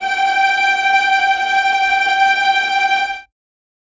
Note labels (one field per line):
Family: string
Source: acoustic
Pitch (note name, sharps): G5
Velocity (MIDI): 50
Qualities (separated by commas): bright, non-linear envelope, reverb